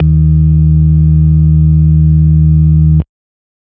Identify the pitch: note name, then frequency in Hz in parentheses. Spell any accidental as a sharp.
D#2 (77.78 Hz)